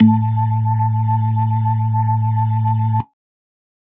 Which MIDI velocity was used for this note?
100